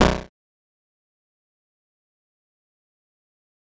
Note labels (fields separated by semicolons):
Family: bass; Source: synthesizer; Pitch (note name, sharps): B0; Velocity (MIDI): 75; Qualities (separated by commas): bright, distorted, fast decay, percussive